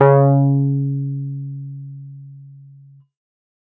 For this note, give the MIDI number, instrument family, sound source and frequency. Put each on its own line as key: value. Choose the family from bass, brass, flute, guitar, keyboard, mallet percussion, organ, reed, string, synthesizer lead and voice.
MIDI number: 49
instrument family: keyboard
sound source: electronic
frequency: 138.6 Hz